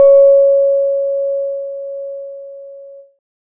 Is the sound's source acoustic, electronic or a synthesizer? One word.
electronic